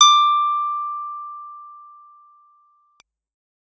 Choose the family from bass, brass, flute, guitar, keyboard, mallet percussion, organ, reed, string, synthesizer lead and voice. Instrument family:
keyboard